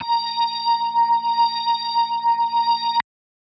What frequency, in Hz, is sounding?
932.3 Hz